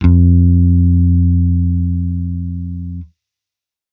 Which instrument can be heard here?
electronic bass